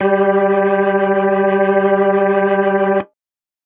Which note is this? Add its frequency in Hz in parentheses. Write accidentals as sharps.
G3 (196 Hz)